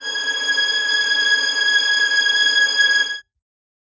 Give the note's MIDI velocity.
50